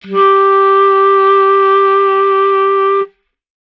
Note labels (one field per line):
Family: reed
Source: acoustic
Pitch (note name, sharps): G4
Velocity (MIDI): 25